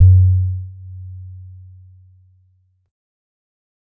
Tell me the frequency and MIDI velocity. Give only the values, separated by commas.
92.5 Hz, 25